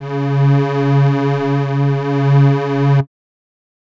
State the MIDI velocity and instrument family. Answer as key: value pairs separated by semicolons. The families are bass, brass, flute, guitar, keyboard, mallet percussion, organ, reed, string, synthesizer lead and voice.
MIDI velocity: 127; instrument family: reed